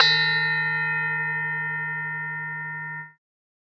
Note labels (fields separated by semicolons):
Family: mallet percussion; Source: acoustic; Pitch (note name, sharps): D#3; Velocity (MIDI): 50